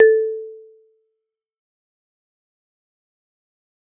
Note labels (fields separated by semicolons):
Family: mallet percussion; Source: acoustic; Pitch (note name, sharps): A4; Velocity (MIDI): 127; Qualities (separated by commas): fast decay, percussive